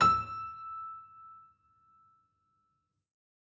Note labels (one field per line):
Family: keyboard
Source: acoustic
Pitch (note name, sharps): E6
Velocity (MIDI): 127